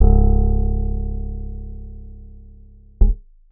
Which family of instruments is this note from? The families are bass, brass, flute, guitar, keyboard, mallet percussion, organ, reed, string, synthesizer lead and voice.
guitar